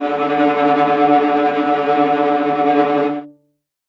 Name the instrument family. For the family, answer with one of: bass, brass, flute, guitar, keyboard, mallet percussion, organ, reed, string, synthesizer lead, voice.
string